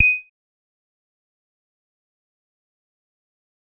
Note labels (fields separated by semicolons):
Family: bass; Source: synthesizer; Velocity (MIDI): 50; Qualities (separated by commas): bright, distorted, fast decay, percussive